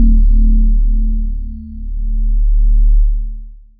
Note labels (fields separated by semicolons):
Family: voice; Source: synthesizer; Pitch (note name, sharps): D1; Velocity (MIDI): 100; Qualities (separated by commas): dark, long release